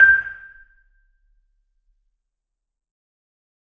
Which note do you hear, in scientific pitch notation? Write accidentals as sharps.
G6